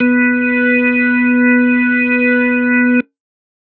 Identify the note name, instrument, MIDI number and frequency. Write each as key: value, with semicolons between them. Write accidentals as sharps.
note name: B3; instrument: electronic organ; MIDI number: 59; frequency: 246.9 Hz